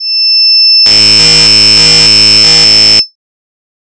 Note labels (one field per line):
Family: voice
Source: synthesizer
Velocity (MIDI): 100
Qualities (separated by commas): bright